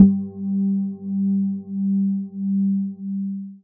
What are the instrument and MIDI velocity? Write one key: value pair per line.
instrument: electronic mallet percussion instrument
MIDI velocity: 50